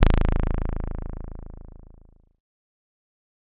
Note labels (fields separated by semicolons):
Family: bass; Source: synthesizer; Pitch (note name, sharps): A0; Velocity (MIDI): 127; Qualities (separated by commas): bright, distorted, fast decay